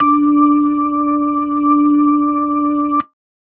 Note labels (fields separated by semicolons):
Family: organ; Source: electronic; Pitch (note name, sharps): D4; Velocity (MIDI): 100; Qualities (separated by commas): dark